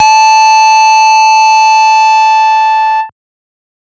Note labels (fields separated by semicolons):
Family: bass; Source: synthesizer; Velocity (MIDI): 25; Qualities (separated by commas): bright, distorted, multiphonic